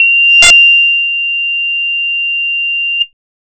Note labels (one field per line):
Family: bass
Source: synthesizer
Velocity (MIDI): 127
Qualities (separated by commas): bright